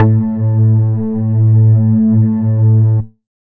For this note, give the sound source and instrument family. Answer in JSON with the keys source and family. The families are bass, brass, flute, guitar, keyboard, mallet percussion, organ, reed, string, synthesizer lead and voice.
{"source": "synthesizer", "family": "bass"}